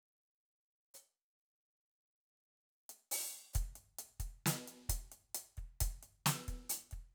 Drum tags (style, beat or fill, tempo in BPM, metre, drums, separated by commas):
hip-hop, beat, 67 BPM, 4/4, closed hi-hat, open hi-hat, hi-hat pedal, snare, kick